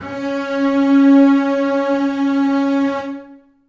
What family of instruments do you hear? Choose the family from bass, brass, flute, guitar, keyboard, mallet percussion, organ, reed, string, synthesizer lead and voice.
string